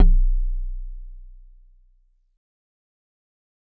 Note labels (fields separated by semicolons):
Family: mallet percussion; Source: acoustic; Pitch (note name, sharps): B0; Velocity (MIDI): 75; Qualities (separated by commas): fast decay